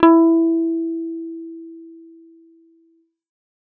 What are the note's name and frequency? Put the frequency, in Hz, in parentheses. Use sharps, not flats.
E4 (329.6 Hz)